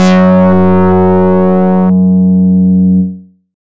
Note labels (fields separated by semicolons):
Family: bass; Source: synthesizer; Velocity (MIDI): 100; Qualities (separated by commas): bright, distorted